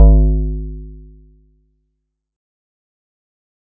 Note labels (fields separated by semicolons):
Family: keyboard; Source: electronic; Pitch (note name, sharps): G#1; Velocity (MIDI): 50; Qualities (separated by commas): dark, fast decay